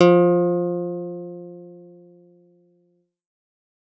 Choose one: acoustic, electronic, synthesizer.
electronic